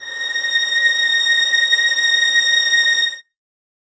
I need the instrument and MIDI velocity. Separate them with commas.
acoustic string instrument, 50